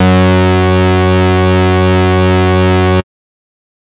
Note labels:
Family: bass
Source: synthesizer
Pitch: F#2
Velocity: 100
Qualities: bright, distorted

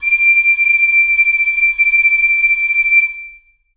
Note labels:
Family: flute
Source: acoustic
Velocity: 100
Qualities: reverb

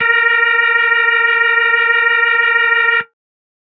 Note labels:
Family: organ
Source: electronic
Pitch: A#4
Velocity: 100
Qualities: distorted

